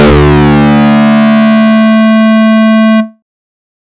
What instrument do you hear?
synthesizer bass